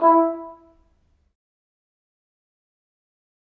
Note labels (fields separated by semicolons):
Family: brass; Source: acoustic; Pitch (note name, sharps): E4; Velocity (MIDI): 25; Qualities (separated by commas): fast decay, percussive, reverb